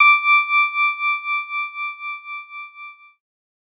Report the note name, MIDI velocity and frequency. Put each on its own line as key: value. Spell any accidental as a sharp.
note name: D6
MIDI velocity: 50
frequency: 1175 Hz